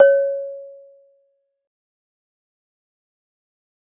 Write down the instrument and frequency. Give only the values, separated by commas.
acoustic mallet percussion instrument, 554.4 Hz